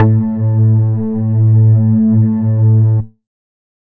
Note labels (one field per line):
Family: bass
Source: synthesizer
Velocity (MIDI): 50